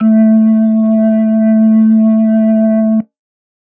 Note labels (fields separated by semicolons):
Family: organ; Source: electronic; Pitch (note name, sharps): A3; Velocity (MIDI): 25; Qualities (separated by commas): distorted